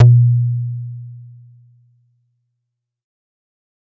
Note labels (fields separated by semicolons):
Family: bass; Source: synthesizer; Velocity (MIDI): 127